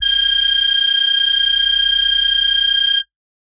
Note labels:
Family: voice; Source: synthesizer; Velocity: 127; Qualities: multiphonic

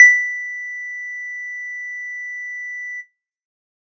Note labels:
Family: bass; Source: synthesizer; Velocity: 75

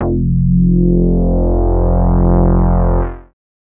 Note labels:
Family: bass; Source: synthesizer; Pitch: F1; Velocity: 100; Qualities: distorted, multiphonic

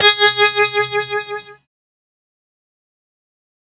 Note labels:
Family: keyboard; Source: synthesizer; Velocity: 75; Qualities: distorted, fast decay

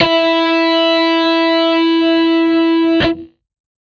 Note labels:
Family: guitar; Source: electronic; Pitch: E4; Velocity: 75; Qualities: distorted

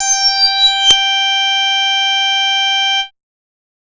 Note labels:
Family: bass; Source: synthesizer; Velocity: 100; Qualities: bright, distorted, multiphonic

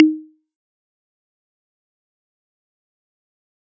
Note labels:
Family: mallet percussion; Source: acoustic; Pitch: D#4; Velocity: 100; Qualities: fast decay, percussive

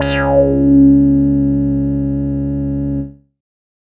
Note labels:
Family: bass; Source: synthesizer; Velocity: 75; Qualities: distorted, non-linear envelope

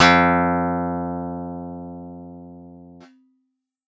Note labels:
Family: guitar; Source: synthesizer; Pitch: F2; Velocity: 75

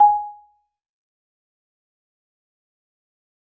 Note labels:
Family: mallet percussion; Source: acoustic; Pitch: G#5; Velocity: 50; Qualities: fast decay, percussive, reverb

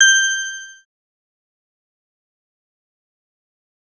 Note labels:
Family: synthesizer lead; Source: synthesizer; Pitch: G6; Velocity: 75; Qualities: distorted, fast decay

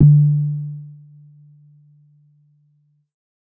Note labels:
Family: keyboard; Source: electronic; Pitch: D3; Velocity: 25; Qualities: dark

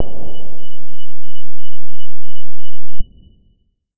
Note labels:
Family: guitar; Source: electronic; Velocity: 25; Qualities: dark, distorted

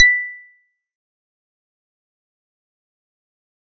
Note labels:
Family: mallet percussion; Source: acoustic; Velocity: 100; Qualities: fast decay, percussive

